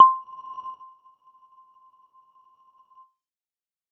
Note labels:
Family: mallet percussion; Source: electronic; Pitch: C6; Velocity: 50; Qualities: non-linear envelope, percussive

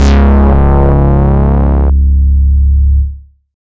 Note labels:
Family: bass; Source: synthesizer; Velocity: 100; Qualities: bright, distorted

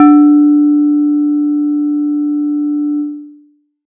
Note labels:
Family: mallet percussion; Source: acoustic; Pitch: D4; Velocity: 127

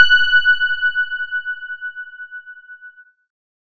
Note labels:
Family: keyboard; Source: electronic; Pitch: F#6; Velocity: 75

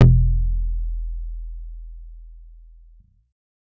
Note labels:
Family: bass; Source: synthesizer; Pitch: E1; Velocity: 127; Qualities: dark

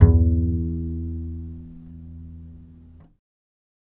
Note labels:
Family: bass; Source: electronic; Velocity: 25; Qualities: reverb

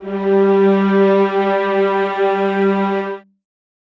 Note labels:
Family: string; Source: acoustic; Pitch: G3; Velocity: 50; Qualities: reverb

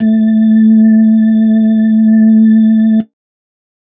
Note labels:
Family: organ; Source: electronic; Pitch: A3; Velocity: 100; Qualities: dark

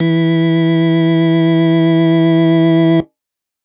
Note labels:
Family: organ; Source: electronic; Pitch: E3; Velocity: 50

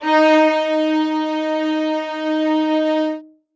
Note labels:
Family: string; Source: acoustic; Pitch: D#4; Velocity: 127; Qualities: reverb

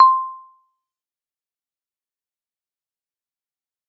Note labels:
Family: mallet percussion; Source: acoustic; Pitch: C6; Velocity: 75; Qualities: fast decay, percussive

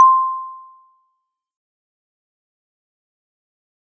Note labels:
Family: mallet percussion; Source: acoustic; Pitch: C6; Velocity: 127; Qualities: fast decay, percussive

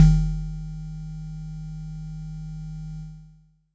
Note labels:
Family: mallet percussion; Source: acoustic; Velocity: 25; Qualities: distorted

